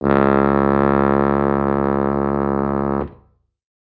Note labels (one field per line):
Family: brass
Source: acoustic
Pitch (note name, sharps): C#2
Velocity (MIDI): 127